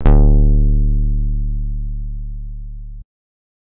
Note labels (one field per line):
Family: guitar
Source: electronic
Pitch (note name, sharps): D1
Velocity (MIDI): 75